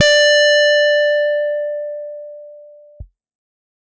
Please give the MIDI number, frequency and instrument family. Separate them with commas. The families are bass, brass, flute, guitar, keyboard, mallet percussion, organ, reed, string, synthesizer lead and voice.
74, 587.3 Hz, guitar